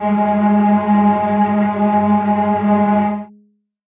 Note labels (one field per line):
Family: string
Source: acoustic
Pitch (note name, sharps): G#3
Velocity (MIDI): 50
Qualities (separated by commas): bright, non-linear envelope, reverb